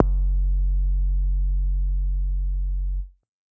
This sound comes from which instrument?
synthesizer bass